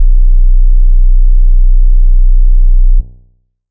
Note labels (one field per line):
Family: bass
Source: synthesizer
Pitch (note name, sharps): B0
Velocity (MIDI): 100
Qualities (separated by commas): dark